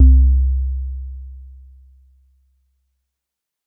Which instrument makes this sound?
acoustic mallet percussion instrument